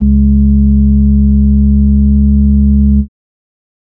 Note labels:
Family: organ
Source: electronic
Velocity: 127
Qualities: dark

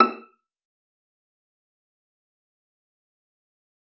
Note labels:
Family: string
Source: acoustic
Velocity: 50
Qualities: fast decay, percussive, reverb

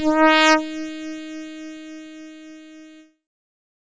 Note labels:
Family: keyboard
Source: synthesizer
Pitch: D#4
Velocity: 75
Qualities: bright, distorted

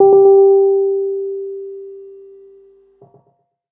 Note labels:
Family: keyboard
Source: electronic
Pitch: G4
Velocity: 25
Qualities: tempo-synced

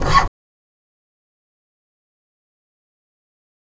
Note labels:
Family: bass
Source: electronic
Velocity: 75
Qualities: fast decay, percussive, reverb

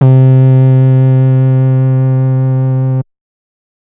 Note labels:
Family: bass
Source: synthesizer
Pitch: C3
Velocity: 100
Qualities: distorted

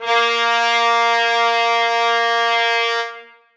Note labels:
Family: brass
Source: acoustic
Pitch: A#3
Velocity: 127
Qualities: bright, reverb

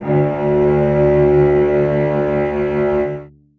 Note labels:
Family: string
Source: acoustic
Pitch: D2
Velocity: 75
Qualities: reverb

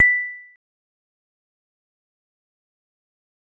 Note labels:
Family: mallet percussion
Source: acoustic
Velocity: 50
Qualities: fast decay, percussive

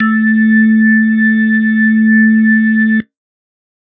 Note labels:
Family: organ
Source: electronic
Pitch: A3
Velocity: 100

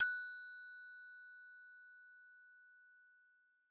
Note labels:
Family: mallet percussion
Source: acoustic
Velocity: 25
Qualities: bright

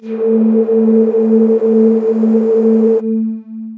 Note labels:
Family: voice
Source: synthesizer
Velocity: 75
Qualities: distorted, long release

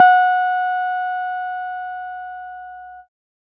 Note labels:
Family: keyboard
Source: electronic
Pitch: F#5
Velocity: 127

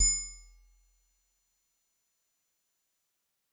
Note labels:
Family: mallet percussion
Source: acoustic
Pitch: F1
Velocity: 127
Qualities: fast decay, percussive

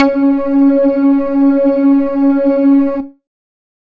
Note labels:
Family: bass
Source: synthesizer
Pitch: C#4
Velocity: 50

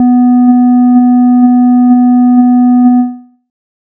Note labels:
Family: bass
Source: synthesizer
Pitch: B3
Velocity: 100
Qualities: dark

